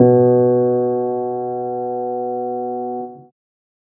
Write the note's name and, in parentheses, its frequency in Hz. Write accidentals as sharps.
B2 (123.5 Hz)